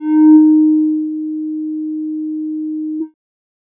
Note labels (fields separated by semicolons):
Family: bass; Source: synthesizer; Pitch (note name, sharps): D#4; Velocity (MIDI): 75; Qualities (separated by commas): dark